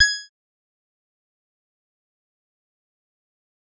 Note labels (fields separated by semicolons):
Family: bass; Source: synthesizer; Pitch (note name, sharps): G#6; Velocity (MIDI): 50; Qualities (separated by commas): bright, distorted, fast decay, percussive